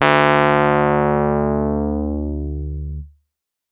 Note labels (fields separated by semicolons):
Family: keyboard; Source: electronic; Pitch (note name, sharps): D2; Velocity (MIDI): 127; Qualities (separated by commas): distorted